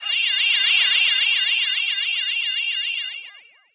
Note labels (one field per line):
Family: voice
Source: synthesizer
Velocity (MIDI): 100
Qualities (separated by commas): bright, distorted, long release